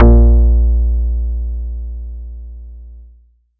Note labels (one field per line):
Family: guitar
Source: acoustic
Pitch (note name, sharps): A#1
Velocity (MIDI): 25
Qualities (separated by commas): dark